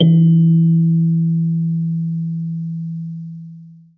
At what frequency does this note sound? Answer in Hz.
164.8 Hz